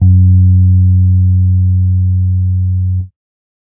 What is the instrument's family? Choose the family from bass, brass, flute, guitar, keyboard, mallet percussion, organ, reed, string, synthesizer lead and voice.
keyboard